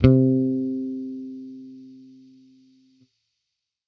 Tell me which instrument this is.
electronic bass